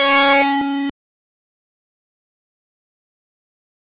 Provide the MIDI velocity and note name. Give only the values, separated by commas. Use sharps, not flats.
75, C#4